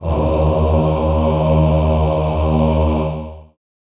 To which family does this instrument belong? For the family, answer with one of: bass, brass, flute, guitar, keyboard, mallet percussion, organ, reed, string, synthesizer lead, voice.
voice